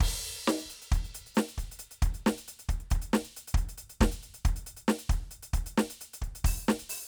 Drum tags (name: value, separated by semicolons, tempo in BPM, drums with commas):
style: rock; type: beat; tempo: 135 BPM; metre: 4/4; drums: crash, closed hi-hat, open hi-hat, hi-hat pedal, snare, kick